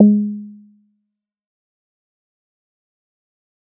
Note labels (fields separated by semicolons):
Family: bass; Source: synthesizer; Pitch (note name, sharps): G#3; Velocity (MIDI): 75; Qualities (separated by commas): dark, fast decay, percussive